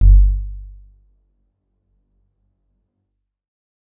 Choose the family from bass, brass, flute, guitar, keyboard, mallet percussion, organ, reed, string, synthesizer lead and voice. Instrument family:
keyboard